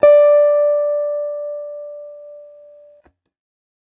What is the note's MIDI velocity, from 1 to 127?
75